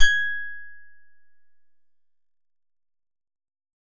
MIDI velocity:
25